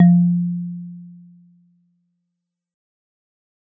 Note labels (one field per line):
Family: mallet percussion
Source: acoustic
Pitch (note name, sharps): F3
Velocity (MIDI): 25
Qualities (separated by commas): fast decay